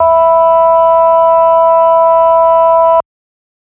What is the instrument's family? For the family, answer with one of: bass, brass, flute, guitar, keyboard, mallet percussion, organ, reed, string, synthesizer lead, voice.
organ